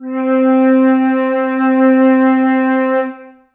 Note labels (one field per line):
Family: flute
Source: acoustic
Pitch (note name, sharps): C4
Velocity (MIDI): 100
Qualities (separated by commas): reverb